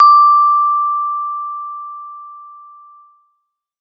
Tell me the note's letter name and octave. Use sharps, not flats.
D6